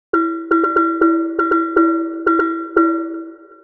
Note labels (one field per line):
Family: mallet percussion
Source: synthesizer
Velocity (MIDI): 100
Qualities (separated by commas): long release, multiphonic, percussive, tempo-synced